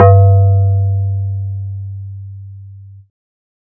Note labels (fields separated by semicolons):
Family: bass; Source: synthesizer; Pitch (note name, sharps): G2; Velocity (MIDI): 75